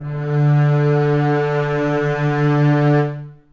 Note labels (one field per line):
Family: string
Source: acoustic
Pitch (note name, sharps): D3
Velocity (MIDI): 75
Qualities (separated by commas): reverb